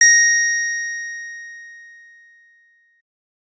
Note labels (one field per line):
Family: keyboard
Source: electronic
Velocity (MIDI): 127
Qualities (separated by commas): bright